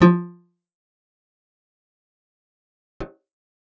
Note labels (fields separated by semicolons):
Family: guitar; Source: acoustic; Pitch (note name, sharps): F3; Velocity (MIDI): 50; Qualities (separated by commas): fast decay, percussive, reverb